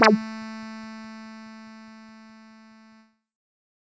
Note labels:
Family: bass; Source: synthesizer; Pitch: A3; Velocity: 25; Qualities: distorted

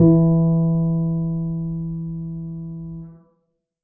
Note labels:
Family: keyboard; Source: acoustic; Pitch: E3; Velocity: 25; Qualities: dark, reverb

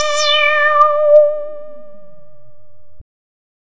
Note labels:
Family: bass; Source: synthesizer; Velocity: 127; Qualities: bright, distorted

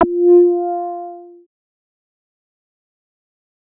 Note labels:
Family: bass; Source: synthesizer; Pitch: F4; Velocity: 100; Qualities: distorted, fast decay

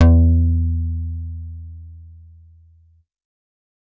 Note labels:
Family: bass; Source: synthesizer; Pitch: E2; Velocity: 75

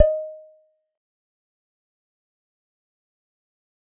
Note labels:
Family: guitar; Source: electronic; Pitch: D#5; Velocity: 25; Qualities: dark, fast decay, percussive, reverb

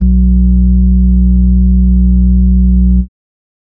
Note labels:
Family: organ; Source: electronic; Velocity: 127; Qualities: dark

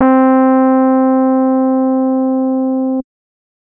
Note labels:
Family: keyboard; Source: electronic; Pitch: C4; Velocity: 127; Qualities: dark

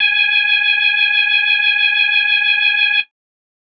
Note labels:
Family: organ; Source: electronic; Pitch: G#5; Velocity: 127; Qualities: distorted

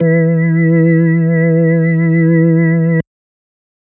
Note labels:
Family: organ; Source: electronic; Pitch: E3; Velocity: 25

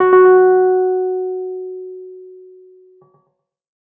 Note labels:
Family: keyboard; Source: electronic; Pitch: F#4; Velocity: 100; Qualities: tempo-synced

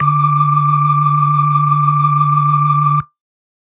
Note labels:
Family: organ; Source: electronic; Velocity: 25

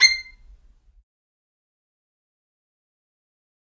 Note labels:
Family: string; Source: acoustic; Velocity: 50; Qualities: fast decay, percussive, reverb

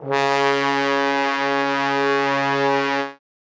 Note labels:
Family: brass; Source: acoustic; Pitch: C#3; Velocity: 127; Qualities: bright, reverb

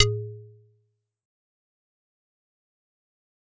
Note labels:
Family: mallet percussion; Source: acoustic; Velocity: 25; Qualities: fast decay, percussive

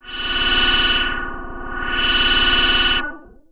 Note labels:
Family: bass; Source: synthesizer; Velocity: 25; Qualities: tempo-synced

